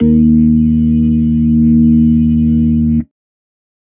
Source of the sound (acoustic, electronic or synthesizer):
electronic